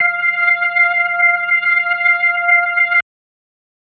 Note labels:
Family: organ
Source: electronic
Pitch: F5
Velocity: 75

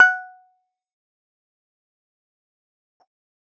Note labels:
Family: keyboard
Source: electronic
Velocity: 50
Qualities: fast decay, percussive

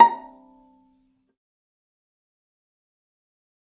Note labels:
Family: string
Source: acoustic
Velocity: 75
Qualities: fast decay, percussive, reverb

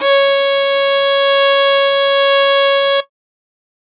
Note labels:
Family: string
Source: acoustic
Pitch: C#5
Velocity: 100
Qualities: bright

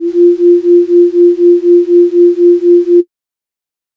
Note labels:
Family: flute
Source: synthesizer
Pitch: F4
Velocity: 75

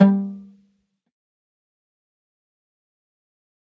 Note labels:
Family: string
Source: acoustic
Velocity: 50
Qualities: fast decay, percussive, reverb

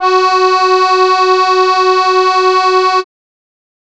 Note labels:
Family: keyboard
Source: acoustic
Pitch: F#4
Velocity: 50

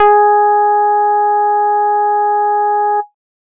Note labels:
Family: bass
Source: synthesizer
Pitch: G#4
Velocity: 25

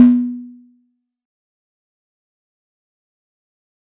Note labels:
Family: mallet percussion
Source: acoustic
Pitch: B3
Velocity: 75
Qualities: fast decay, percussive

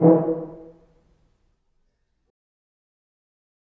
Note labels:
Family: brass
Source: acoustic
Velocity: 25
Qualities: dark, fast decay, percussive, reverb

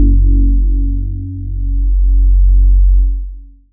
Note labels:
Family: voice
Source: synthesizer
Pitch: F#1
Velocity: 127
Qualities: dark, long release

